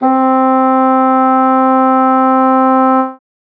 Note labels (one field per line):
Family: reed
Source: acoustic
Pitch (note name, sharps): C4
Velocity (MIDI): 25